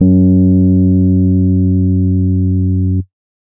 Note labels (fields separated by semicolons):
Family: keyboard; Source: electronic; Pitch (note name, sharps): F#2; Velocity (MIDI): 75